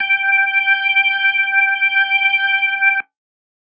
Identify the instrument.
electronic organ